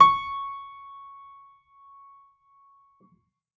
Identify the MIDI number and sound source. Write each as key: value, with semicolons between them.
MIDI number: 85; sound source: acoustic